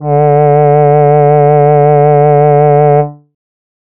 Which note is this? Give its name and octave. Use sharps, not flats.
D3